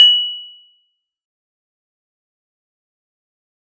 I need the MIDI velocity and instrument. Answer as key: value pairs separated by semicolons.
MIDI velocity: 127; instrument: acoustic mallet percussion instrument